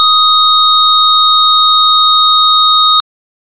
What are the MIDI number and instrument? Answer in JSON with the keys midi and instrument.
{"midi": 87, "instrument": "electronic organ"}